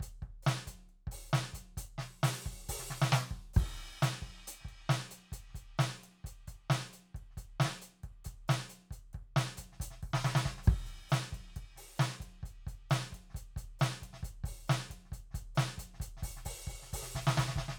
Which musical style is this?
rock